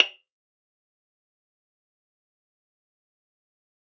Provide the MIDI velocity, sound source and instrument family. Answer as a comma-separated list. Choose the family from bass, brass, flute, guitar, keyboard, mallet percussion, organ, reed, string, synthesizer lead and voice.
50, acoustic, string